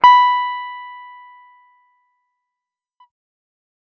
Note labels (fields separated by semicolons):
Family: guitar; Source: electronic; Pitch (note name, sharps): B5; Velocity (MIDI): 75; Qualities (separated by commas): fast decay